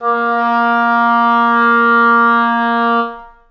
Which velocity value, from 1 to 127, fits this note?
100